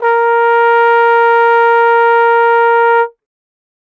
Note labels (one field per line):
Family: brass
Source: acoustic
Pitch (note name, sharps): A#4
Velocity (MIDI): 50